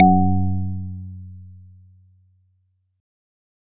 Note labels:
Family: organ; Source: electronic; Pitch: F#2; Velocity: 127

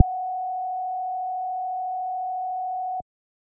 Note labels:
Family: bass; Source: synthesizer; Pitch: F#5; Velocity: 100; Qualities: dark

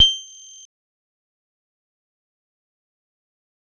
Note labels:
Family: mallet percussion; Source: acoustic; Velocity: 25; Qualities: bright, fast decay, percussive

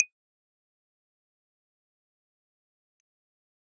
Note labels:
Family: keyboard; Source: electronic; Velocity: 127; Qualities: fast decay, percussive

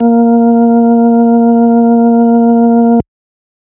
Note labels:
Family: organ; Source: electronic; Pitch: A#3; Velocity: 100

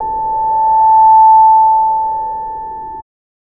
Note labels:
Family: bass; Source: synthesizer; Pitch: A5; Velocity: 127; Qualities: distorted

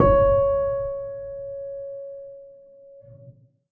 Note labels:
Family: keyboard; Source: acoustic; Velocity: 50; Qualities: dark, reverb

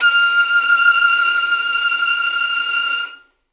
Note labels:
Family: string; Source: acoustic; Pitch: F6; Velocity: 75

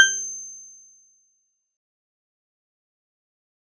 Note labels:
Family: mallet percussion; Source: acoustic; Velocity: 75; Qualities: fast decay, percussive

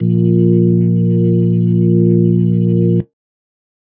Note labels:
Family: organ; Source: electronic; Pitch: A#1; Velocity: 50; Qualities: dark

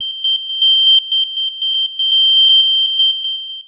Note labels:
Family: synthesizer lead; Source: synthesizer; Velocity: 127; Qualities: bright, long release, tempo-synced

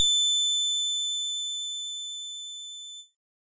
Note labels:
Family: organ; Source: electronic; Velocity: 75; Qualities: bright

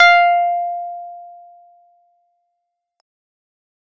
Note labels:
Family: keyboard; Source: electronic; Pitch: F5; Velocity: 127; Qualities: distorted

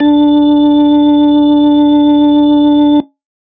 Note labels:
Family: organ; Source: electronic; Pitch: D4; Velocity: 127

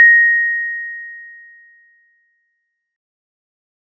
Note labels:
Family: mallet percussion; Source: acoustic; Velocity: 50

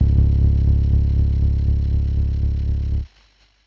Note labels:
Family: keyboard; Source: electronic; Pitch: C#1; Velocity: 25; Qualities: dark, distorted, tempo-synced

